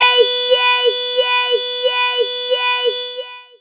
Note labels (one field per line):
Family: voice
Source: synthesizer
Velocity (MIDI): 75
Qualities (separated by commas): long release, non-linear envelope, tempo-synced